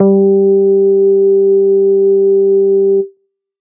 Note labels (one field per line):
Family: bass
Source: synthesizer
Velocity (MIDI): 50